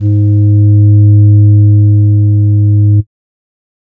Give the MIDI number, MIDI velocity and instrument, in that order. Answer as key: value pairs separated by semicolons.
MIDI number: 44; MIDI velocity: 25; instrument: synthesizer flute